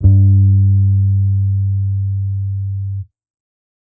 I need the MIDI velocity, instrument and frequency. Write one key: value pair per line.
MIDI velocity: 127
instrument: electronic bass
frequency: 98 Hz